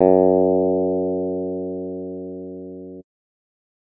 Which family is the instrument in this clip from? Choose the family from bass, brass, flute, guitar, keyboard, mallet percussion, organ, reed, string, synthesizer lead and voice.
guitar